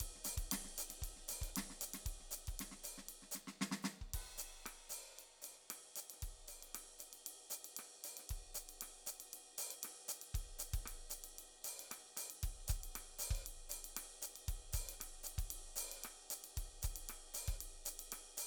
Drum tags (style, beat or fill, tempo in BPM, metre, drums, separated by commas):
jazz-funk, beat, 116 BPM, 4/4, crash, ride, hi-hat pedal, snare, cross-stick, kick